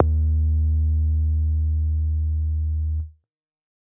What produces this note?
synthesizer bass